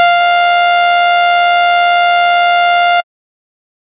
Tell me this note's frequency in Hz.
698.5 Hz